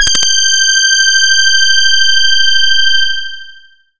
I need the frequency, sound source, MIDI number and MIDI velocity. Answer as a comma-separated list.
1568 Hz, synthesizer, 91, 75